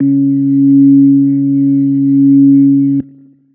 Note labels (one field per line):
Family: organ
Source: electronic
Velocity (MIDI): 25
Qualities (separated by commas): dark